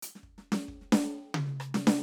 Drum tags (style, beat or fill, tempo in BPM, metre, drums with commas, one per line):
funk
fill
112 BPM
4/4
closed hi-hat, snare, cross-stick, high tom, kick